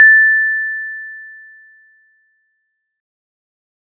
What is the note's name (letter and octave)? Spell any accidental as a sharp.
A6